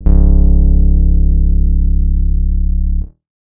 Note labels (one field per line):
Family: guitar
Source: acoustic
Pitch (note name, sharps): C#1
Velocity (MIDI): 100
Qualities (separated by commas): dark